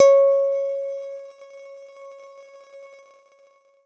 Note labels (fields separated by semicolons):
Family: guitar; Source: electronic; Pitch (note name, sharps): C#5; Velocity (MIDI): 100